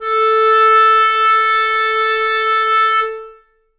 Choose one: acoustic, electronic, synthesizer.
acoustic